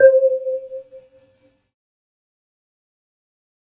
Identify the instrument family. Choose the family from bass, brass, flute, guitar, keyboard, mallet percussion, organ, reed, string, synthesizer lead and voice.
keyboard